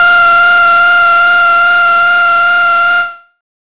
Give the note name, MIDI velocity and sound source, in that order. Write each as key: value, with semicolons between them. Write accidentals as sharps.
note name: F5; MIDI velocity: 127; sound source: synthesizer